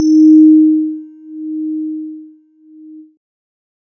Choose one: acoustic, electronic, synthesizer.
electronic